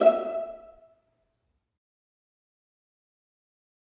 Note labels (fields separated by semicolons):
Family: string; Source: acoustic; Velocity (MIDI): 75; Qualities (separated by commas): dark, fast decay, reverb